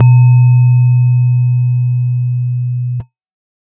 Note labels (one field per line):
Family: keyboard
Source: electronic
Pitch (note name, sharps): B2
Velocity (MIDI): 50